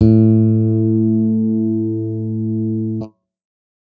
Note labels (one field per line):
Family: bass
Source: electronic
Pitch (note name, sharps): A2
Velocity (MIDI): 75